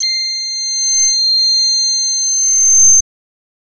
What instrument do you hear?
synthesizer voice